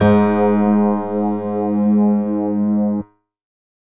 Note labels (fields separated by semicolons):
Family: keyboard; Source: electronic; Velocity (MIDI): 100; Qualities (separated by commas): reverb